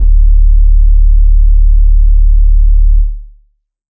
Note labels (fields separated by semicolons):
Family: organ; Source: electronic; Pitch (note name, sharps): D1; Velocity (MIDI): 50; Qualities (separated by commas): dark